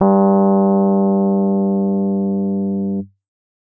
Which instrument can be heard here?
electronic keyboard